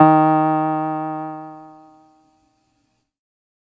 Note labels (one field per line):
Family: keyboard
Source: electronic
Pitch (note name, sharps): D#3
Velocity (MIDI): 25